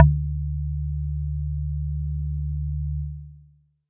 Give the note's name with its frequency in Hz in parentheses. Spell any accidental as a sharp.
D2 (73.42 Hz)